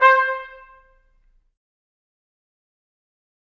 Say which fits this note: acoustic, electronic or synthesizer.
acoustic